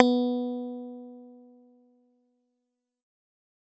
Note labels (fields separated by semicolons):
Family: bass; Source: synthesizer; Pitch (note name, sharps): B3; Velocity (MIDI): 25; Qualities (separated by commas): fast decay